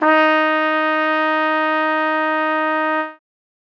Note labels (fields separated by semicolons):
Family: brass; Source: acoustic; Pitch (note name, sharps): D#4; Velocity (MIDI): 50